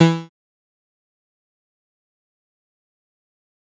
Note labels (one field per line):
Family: bass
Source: synthesizer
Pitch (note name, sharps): E3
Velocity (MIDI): 75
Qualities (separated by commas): bright, distorted, fast decay, percussive